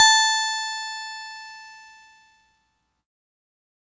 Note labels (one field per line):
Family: keyboard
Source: electronic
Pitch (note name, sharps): A5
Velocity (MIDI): 127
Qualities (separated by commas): bright, distorted